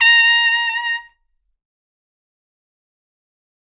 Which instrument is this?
acoustic brass instrument